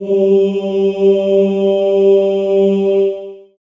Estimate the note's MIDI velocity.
127